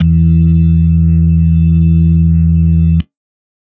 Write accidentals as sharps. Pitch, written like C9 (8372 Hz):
E2 (82.41 Hz)